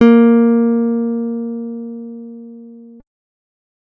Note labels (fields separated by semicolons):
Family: guitar; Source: acoustic; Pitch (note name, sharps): A#3; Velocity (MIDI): 25